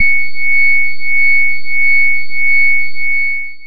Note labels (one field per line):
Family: bass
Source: synthesizer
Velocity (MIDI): 50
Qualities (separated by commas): long release